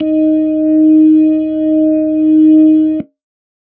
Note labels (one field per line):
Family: organ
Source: electronic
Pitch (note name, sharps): D#4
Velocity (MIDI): 25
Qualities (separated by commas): dark